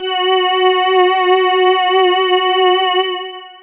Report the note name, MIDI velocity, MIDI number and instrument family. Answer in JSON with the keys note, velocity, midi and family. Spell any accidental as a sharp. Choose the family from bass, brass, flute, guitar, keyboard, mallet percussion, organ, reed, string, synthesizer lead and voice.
{"note": "F#4", "velocity": 25, "midi": 66, "family": "voice"}